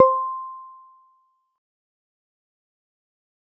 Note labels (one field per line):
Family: guitar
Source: synthesizer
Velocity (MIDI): 25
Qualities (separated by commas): fast decay, percussive